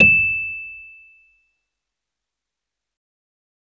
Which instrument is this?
electronic keyboard